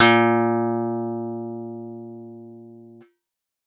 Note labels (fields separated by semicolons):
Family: guitar; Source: synthesizer; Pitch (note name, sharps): A#2; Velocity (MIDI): 25